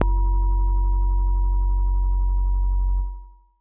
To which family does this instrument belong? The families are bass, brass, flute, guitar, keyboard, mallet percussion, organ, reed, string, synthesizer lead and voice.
keyboard